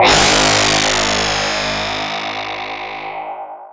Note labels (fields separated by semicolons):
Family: mallet percussion; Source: electronic; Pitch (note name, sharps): G#1; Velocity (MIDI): 100; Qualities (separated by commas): bright, distorted, long release, non-linear envelope